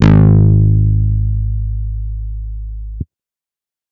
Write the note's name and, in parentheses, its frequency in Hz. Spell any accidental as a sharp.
G#1 (51.91 Hz)